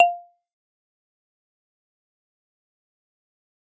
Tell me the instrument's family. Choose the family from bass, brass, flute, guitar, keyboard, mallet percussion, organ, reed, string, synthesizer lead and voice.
mallet percussion